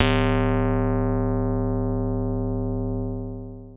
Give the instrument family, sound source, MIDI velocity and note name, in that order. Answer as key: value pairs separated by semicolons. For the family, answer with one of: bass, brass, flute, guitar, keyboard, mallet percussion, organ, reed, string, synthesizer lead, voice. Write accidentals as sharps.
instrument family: keyboard; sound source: electronic; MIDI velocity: 50; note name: D1